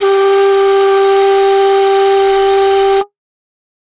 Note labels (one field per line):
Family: flute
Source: acoustic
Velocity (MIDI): 50